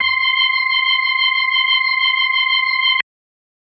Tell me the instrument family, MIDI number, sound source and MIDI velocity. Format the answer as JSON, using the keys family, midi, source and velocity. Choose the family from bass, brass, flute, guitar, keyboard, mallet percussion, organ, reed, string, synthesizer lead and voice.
{"family": "organ", "midi": 84, "source": "electronic", "velocity": 100}